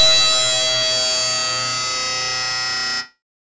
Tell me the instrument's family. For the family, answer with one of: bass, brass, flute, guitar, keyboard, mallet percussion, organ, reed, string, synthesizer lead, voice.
bass